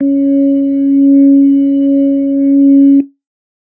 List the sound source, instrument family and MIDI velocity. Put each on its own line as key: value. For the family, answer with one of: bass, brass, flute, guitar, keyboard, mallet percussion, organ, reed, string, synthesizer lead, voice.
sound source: electronic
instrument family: organ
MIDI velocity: 25